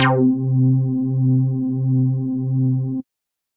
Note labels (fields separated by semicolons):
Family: bass; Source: synthesizer; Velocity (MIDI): 127